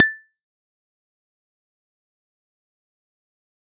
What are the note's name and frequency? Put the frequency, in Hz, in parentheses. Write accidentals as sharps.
A6 (1760 Hz)